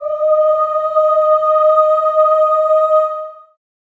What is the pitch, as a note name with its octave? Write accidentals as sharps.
D#5